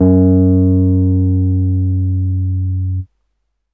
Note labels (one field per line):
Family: keyboard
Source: electronic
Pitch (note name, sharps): F#2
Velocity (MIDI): 75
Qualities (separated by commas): distorted